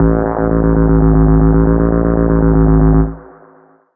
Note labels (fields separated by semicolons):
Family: bass; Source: synthesizer; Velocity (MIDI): 75; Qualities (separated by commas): long release, reverb